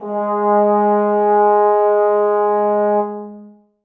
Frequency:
207.7 Hz